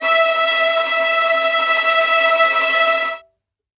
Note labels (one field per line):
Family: string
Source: acoustic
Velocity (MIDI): 127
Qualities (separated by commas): bright, non-linear envelope, reverb